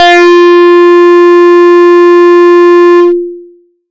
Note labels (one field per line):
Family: bass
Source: synthesizer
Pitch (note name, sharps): F4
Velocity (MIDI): 127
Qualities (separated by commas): bright, distorted, long release